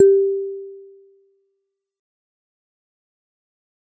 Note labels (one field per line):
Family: mallet percussion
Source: acoustic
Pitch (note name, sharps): G4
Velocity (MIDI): 25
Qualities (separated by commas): fast decay